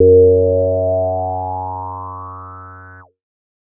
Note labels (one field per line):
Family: bass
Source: synthesizer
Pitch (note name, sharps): F#2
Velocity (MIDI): 25